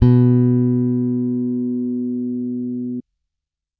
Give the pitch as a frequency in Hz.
123.5 Hz